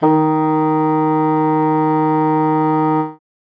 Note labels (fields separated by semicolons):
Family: reed; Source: acoustic; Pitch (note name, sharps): D#3; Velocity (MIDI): 100